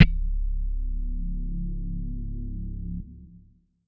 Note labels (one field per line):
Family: guitar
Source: electronic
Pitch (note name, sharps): C#1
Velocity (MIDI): 100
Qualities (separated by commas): bright, distorted